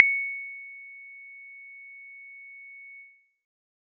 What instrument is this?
synthesizer guitar